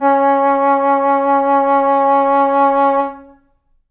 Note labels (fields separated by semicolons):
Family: flute; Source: acoustic; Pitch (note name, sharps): C#4; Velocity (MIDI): 75; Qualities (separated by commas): reverb